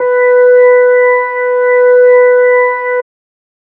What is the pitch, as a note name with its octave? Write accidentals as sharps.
B4